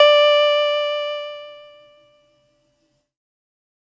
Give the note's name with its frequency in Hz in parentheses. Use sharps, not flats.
D5 (587.3 Hz)